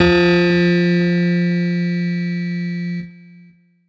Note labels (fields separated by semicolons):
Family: keyboard; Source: electronic; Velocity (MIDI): 100; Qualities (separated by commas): bright, distorted, long release